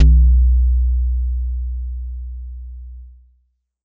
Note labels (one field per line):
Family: bass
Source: synthesizer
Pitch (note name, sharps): B1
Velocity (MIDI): 75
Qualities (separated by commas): distorted